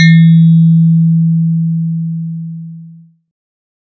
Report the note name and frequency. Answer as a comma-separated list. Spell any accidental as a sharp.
E3, 164.8 Hz